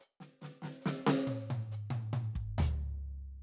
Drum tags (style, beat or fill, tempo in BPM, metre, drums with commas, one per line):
half-time rock
fill
140 BPM
4/4
closed hi-hat, open hi-hat, hi-hat pedal, snare, high tom, floor tom, kick